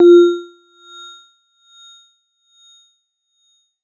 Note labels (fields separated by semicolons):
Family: mallet percussion; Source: electronic; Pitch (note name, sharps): F4; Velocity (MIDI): 127; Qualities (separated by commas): percussive